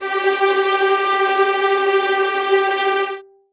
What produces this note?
acoustic string instrument